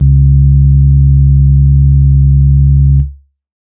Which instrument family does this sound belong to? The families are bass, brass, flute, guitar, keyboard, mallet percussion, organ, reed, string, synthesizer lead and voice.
organ